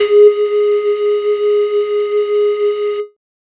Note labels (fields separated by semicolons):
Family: flute; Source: synthesizer; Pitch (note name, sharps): G#4; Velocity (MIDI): 100; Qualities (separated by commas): distorted